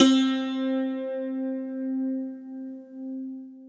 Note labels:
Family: guitar; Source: acoustic; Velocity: 100; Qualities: long release, reverb

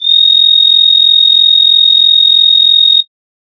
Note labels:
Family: flute; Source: synthesizer; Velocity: 50; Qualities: bright

